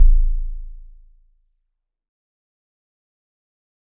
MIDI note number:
21